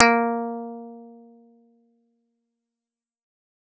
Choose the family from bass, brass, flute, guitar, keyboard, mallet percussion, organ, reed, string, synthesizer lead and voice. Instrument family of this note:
guitar